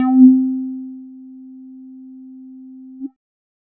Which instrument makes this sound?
synthesizer bass